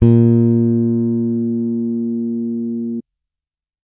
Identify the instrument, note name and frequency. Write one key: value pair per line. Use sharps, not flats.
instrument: electronic bass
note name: A#2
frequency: 116.5 Hz